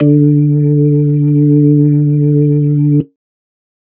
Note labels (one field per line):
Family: organ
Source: electronic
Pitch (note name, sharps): D3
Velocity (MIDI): 25